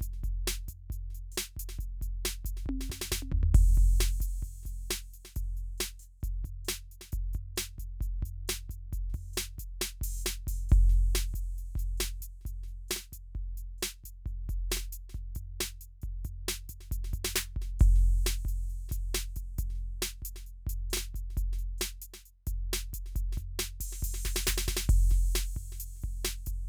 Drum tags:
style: rock; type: beat; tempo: 135 BPM; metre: 4/4; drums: crash, closed hi-hat, open hi-hat, hi-hat pedal, snare, high tom, floor tom, kick

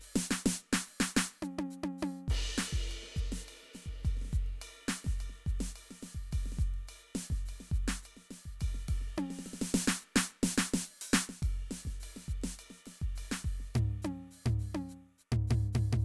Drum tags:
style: Afro-Cuban; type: beat; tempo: 105 BPM; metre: 4/4; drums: ride, ride bell, closed hi-hat, open hi-hat, hi-hat pedal, snare, high tom, floor tom, kick

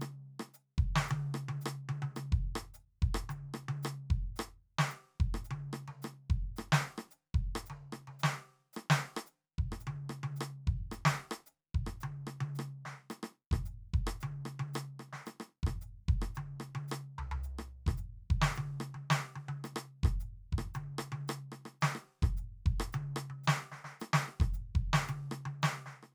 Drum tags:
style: Afro-Cuban rumba; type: beat; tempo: 110 BPM; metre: 4/4; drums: hi-hat pedal, snare, cross-stick, high tom, floor tom, kick

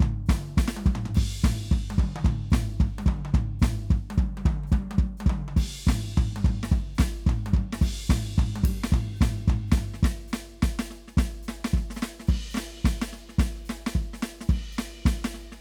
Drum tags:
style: swing; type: beat; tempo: 215 BPM; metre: 4/4; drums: crash, ride, hi-hat pedal, snare, high tom, mid tom, floor tom, kick

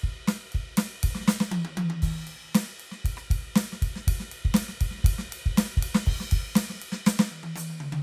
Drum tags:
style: rock; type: beat; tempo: 120 BPM; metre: 4/4; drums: crash, ride, hi-hat pedal, snare, cross-stick, high tom, mid tom, kick

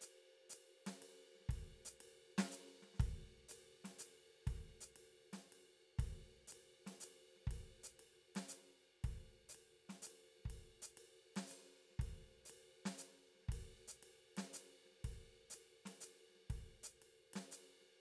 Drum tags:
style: jazz; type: beat; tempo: 120 BPM; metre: 3/4; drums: ride, hi-hat pedal, snare, kick

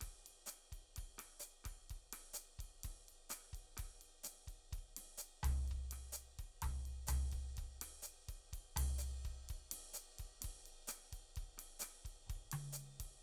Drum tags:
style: bossa nova; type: beat; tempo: 127 BPM; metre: 4/4; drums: ride, hi-hat pedal, snare, cross-stick, high tom, mid tom, floor tom, kick

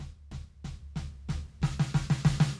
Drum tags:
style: funk rock; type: fill; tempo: 92 BPM; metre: 4/4; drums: snare, floor tom, kick

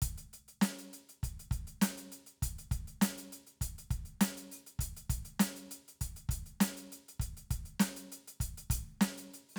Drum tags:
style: rock; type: beat; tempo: 100 BPM; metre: 4/4; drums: closed hi-hat, open hi-hat, hi-hat pedal, snare, kick

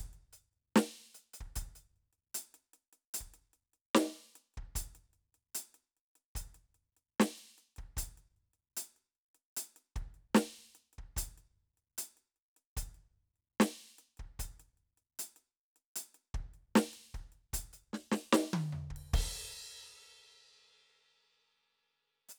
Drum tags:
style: rock; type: beat; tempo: 75 BPM; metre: 4/4; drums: crash, closed hi-hat, hi-hat pedal, snare, high tom, floor tom, kick

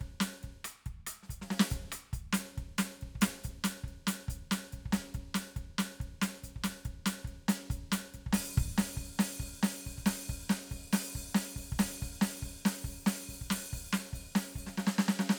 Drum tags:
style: punk; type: beat; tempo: 140 BPM; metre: 4/4; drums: closed hi-hat, open hi-hat, snare, cross-stick, kick

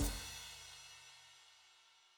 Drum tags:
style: rock; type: beat; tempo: 105 BPM; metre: 4/4; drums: crash, hi-hat pedal, kick

